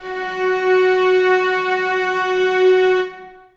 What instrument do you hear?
acoustic string instrument